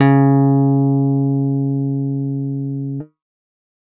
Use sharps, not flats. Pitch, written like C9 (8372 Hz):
C#3 (138.6 Hz)